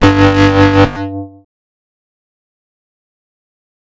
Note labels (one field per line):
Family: bass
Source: synthesizer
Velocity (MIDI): 100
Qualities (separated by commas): distorted, fast decay, multiphonic